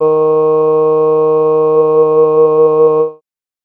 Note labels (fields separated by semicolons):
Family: voice; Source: synthesizer; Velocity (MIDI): 127; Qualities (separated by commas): bright